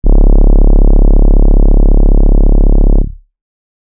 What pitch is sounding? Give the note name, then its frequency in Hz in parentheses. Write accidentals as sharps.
C#1 (34.65 Hz)